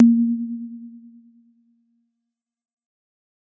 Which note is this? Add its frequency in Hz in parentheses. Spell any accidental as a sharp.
A#3 (233.1 Hz)